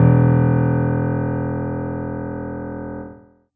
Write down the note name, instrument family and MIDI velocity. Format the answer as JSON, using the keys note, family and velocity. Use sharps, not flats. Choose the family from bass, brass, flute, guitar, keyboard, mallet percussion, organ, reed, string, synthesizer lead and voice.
{"note": "E1", "family": "keyboard", "velocity": 50}